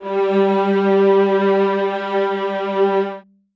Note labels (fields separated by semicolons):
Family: string; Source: acoustic; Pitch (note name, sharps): G3; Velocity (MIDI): 100; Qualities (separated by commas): reverb